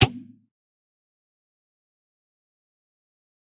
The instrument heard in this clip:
electronic guitar